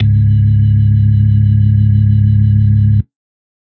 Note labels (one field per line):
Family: organ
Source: electronic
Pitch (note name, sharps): C#1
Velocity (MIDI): 50